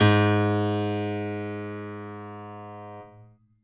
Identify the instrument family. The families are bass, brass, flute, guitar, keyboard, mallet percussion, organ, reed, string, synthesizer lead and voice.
keyboard